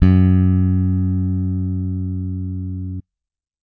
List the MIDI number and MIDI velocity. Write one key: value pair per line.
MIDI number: 42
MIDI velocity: 100